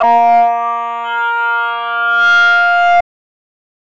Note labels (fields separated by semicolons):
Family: voice; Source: synthesizer; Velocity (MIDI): 127; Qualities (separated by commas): bright, distorted